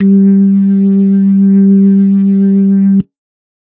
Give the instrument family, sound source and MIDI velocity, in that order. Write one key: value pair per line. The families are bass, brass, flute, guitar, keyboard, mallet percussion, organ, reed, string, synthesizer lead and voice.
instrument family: organ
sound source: electronic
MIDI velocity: 25